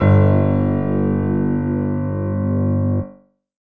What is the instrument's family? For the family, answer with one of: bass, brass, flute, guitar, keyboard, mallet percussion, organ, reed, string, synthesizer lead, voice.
keyboard